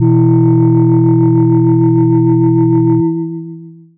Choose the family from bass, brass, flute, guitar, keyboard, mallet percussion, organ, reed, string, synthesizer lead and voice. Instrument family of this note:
mallet percussion